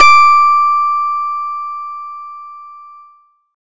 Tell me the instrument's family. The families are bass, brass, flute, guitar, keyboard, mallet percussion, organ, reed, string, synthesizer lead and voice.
guitar